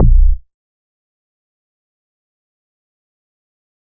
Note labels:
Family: bass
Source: synthesizer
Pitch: B0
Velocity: 25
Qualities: fast decay, percussive

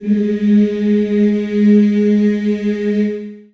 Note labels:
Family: voice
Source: acoustic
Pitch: G#3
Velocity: 50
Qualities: long release, reverb

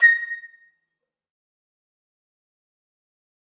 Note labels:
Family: flute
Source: acoustic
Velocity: 100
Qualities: fast decay, percussive, reverb

